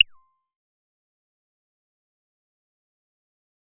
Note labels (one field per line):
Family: bass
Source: synthesizer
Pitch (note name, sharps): C6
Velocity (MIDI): 50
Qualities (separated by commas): fast decay, percussive